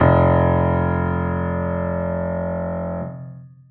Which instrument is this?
acoustic keyboard